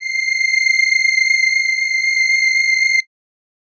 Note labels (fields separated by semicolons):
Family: reed; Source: acoustic; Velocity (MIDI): 100